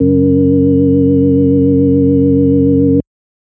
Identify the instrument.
electronic organ